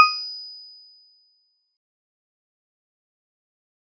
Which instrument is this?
acoustic mallet percussion instrument